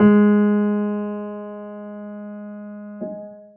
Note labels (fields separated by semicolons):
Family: keyboard; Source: acoustic; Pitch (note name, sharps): G#3; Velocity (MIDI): 25; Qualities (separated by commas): long release